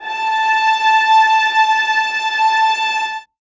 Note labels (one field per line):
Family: string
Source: acoustic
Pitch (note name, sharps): A5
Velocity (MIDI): 25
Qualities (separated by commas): reverb